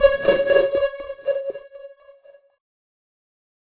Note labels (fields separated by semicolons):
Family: keyboard; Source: electronic; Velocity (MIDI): 75; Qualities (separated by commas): bright, distorted, fast decay, non-linear envelope